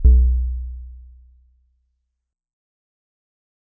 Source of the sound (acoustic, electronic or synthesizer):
acoustic